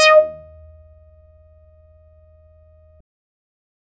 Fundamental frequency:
622.3 Hz